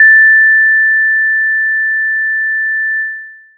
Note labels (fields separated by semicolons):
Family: mallet percussion; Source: acoustic; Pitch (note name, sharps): A6; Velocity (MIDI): 25; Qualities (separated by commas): long release